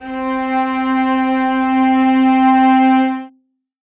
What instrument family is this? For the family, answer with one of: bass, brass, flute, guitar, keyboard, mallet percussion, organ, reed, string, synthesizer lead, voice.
string